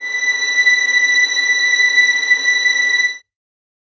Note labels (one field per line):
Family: string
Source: acoustic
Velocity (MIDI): 100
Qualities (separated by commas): reverb